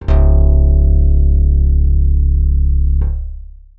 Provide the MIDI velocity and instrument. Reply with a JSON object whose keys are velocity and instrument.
{"velocity": 25, "instrument": "synthesizer bass"}